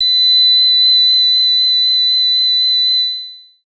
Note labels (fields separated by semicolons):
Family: bass; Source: synthesizer; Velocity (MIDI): 50; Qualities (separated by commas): bright, distorted, long release